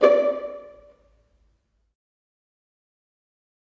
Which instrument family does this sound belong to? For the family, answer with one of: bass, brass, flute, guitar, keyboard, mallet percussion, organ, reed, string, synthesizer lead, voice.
string